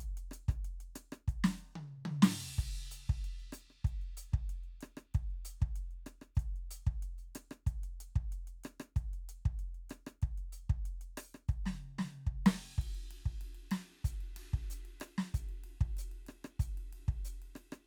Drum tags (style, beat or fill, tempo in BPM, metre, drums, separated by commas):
Afrobeat, beat, 94 BPM, 4/4, crash, ride, closed hi-hat, open hi-hat, hi-hat pedal, snare, cross-stick, high tom, kick